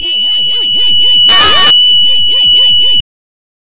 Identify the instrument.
synthesizer reed instrument